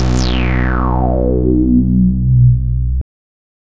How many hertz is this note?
61.74 Hz